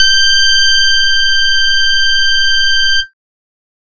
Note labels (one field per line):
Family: bass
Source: synthesizer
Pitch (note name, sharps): G6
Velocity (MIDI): 100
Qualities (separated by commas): bright, distorted, multiphonic, tempo-synced